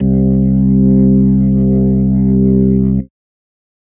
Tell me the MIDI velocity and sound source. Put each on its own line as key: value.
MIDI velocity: 100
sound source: electronic